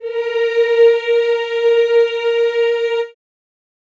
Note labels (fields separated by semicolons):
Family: voice; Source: acoustic; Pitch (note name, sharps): A#4; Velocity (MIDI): 75; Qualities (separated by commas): reverb